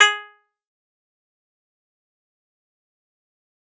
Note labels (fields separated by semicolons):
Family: guitar; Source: acoustic; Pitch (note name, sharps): G#4; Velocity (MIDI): 25; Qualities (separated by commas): fast decay, percussive